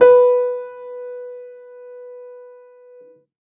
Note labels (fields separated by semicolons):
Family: keyboard; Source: acoustic; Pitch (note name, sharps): B4; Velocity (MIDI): 100; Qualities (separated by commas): reverb